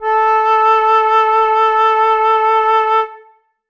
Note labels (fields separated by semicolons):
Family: flute; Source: acoustic; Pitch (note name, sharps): A4; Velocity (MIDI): 127; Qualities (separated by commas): reverb